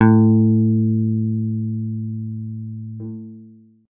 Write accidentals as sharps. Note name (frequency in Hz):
A2 (110 Hz)